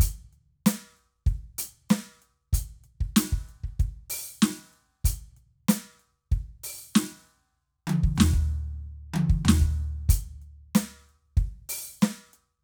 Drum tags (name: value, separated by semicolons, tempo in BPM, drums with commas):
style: funk; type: beat; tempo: 95 BPM; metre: 4/4; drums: closed hi-hat, open hi-hat, hi-hat pedal, snare, high tom, mid tom, floor tom, kick